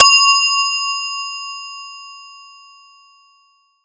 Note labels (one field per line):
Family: mallet percussion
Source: acoustic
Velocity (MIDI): 100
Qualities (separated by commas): bright, multiphonic